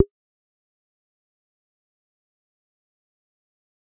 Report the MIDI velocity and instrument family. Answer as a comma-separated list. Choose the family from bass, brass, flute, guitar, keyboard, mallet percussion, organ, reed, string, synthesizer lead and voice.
50, bass